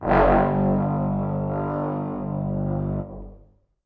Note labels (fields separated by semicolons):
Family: brass; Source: acoustic; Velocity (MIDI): 100; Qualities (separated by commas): bright, reverb